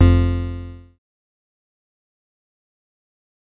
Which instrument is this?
synthesizer bass